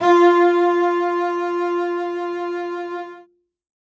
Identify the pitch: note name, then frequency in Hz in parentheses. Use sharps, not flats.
F4 (349.2 Hz)